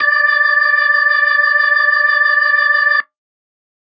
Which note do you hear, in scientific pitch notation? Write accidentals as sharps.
D5